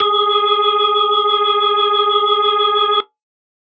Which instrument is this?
electronic organ